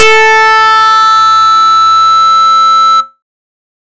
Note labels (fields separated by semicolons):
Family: bass; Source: synthesizer; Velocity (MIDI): 100; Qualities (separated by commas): bright, distorted